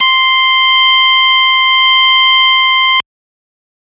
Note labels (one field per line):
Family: organ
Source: electronic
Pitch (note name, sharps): C6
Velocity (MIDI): 127